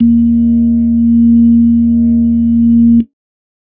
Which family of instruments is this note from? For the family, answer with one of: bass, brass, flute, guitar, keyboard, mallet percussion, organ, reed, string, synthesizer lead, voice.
keyboard